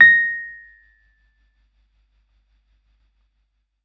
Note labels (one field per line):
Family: keyboard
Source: electronic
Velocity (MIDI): 75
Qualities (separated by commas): percussive